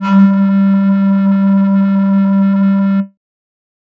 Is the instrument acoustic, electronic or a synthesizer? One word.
synthesizer